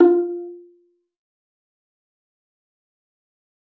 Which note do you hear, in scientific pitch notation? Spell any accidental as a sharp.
F4